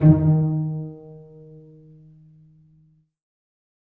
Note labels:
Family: string; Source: acoustic; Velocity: 100; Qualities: dark, reverb

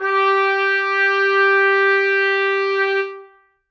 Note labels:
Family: brass; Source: acoustic; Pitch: G4; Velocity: 75; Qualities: reverb

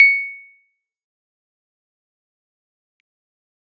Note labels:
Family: keyboard; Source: electronic; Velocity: 100; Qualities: fast decay, percussive

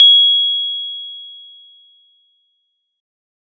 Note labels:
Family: organ; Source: electronic; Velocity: 127; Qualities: bright

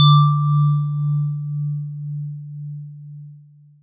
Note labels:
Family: mallet percussion; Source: acoustic; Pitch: D3; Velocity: 75; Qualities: long release

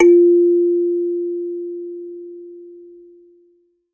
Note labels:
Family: mallet percussion; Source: acoustic; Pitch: F4; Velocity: 127; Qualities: reverb

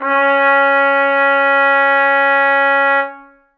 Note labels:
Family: brass; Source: acoustic; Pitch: C#4; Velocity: 75; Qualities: reverb

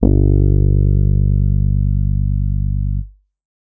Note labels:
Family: keyboard; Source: electronic; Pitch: G1; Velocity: 75; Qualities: dark, distorted

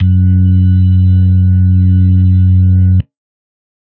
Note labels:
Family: organ; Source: electronic; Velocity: 50; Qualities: dark

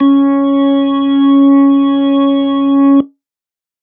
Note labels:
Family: organ; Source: electronic; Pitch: C#4; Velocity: 75

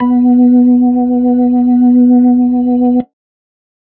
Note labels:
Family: organ; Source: electronic; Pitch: B3; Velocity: 50

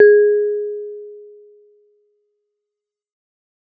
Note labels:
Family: mallet percussion; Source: acoustic; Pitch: G#4; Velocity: 127; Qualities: dark, fast decay

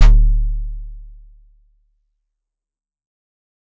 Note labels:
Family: keyboard; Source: acoustic; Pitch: D1; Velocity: 100; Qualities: fast decay

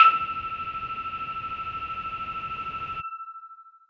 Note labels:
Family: voice; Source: synthesizer; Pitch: E6; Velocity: 50; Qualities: distorted, long release

